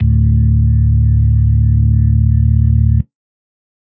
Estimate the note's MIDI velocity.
127